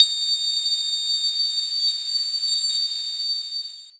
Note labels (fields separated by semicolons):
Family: mallet percussion; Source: acoustic; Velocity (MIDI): 25; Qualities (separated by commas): bright, long release, multiphonic